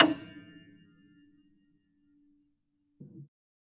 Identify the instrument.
acoustic keyboard